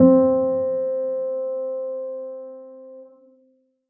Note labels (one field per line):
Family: keyboard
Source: acoustic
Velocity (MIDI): 50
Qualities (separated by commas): dark, reverb